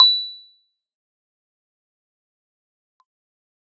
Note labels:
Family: keyboard; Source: electronic; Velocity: 75; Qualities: bright, fast decay, percussive

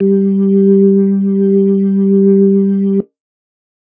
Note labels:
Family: organ; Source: electronic; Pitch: G3; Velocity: 127; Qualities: dark

